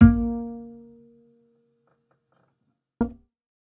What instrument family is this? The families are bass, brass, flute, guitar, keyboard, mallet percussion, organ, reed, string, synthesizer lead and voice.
bass